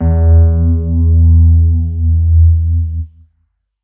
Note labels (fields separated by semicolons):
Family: keyboard; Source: electronic; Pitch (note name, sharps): E2; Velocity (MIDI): 75; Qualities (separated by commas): distorted